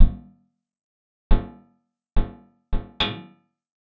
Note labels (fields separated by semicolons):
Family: guitar; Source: acoustic; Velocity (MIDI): 75; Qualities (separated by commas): percussive, reverb